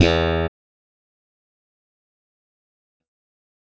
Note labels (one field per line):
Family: bass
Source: electronic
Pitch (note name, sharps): E2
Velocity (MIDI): 75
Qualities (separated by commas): fast decay